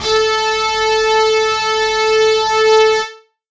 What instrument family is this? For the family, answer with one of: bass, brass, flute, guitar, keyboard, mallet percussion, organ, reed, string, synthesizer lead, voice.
guitar